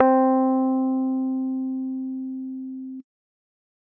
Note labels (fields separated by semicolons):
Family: keyboard; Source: electronic; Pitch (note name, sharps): C4; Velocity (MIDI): 75